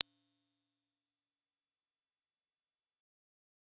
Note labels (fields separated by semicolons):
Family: keyboard; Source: electronic; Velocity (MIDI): 127; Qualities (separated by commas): bright